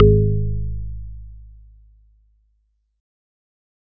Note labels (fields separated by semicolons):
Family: organ; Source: electronic; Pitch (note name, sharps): G#1; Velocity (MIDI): 127